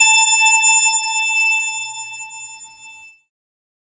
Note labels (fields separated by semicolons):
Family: keyboard; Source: synthesizer; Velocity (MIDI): 50; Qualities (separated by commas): bright